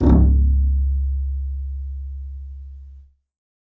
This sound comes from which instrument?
acoustic string instrument